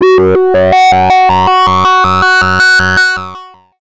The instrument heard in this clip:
synthesizer bass